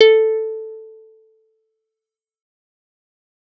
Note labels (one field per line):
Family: bass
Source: synthesizer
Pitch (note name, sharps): A4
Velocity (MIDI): 127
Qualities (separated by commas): fast decay